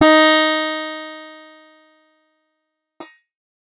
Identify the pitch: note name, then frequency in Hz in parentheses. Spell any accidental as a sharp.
D#4 (311.1 Hz)